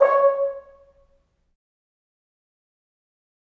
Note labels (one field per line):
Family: brass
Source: acoustic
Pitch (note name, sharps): C#5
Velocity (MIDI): 50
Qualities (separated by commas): fast decay, reverb